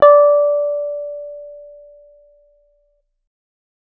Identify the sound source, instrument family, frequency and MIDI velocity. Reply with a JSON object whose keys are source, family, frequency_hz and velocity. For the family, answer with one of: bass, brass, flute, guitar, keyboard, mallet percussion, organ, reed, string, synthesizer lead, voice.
{"source": "acoustic", "family": "guitar", "frequency_hz": 587.3, "velocity": 50}